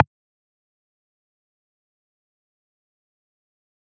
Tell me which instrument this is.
acoustic mallet percussion instrument